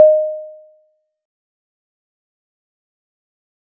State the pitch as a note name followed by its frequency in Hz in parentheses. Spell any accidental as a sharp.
D#5 (622.3 Hz)